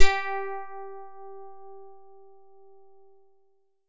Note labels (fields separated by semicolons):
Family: guitar; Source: synthesizer; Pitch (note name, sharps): G4; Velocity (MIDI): 50; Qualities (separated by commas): bright